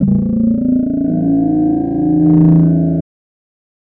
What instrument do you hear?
synthesizer voice